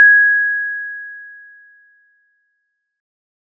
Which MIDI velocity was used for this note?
50